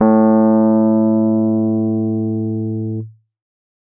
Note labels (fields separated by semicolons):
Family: keyboard; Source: electronic; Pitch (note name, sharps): A2; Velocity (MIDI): 127